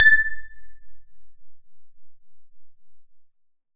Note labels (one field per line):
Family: synthesizer lead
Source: synthesizer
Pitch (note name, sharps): A6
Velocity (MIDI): 75